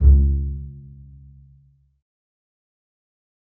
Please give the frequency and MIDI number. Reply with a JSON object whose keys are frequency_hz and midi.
{"frequency_hz": 69.3, "midi": 37}